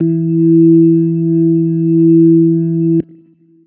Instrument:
electronic organ